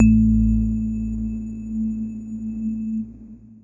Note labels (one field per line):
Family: keyboard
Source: electronic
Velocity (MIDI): 50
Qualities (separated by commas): dark, long release